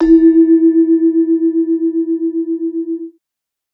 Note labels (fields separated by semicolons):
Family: mallet percussion; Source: acoustic; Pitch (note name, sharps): E4; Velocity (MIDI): 50; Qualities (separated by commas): multiphonic